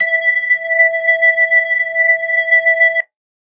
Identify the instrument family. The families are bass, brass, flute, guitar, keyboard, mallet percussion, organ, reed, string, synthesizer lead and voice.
organ